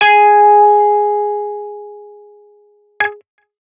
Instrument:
electronic guitar